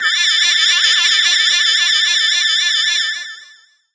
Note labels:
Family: voice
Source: synthesizer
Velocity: 100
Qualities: bright, distorted, long release

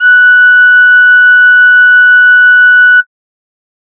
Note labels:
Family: flute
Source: synthesizer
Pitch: F#6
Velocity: 50

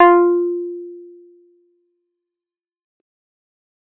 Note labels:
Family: keyboard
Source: electronic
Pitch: F4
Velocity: 75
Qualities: fast decay

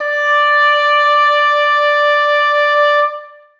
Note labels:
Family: reed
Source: acoustic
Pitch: D5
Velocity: 127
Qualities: reverb

